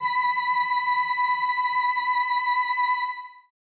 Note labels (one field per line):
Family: keyboard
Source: synthesizer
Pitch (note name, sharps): B5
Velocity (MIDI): 50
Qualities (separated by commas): bright